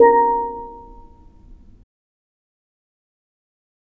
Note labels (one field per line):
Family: mallet percussion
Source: acoustic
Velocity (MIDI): 25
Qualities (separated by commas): fast decay, reverb